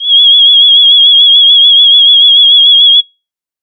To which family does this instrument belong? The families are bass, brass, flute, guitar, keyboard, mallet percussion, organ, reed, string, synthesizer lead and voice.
flute